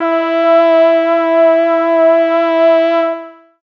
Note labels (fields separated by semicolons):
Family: voice; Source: synthesizer; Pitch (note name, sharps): E4; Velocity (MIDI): 75